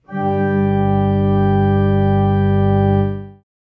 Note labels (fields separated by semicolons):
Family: organ; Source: acoustic; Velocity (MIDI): 127; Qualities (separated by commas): reverb